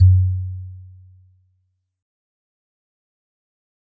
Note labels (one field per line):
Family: mallet percussion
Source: acoustic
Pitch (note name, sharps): F#2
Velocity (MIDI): 25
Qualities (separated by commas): dark, fast decay